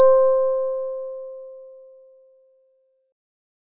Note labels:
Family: organ; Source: electronic; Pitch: C5; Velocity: 50

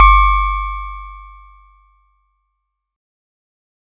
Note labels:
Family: mallet percussion; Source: acoustic; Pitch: G1; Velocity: 75; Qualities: bright

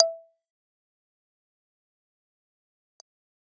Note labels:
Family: keyboard; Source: electronic; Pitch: E5; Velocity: 50; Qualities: fast decay, percussive

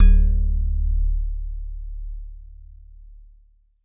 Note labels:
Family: mallet percussion; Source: acoustic; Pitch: D1; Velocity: 75

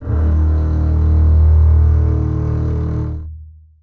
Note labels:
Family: string; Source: acoustic; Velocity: 100; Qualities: long release, reverb

